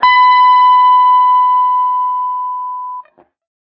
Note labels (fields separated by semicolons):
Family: guitar; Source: electronic; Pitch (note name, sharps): B5; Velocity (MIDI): 100; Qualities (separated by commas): distorted